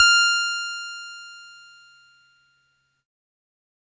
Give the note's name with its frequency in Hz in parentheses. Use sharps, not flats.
F6 (1397 Hz)